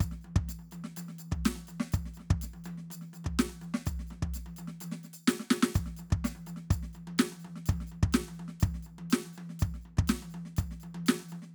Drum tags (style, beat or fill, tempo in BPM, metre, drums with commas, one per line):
prog rock
beat
125 BPM
4/4
percussion, snare, high tom, kick